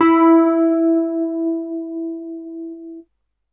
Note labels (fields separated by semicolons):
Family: keyboard; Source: electronic; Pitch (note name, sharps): E4; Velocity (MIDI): 100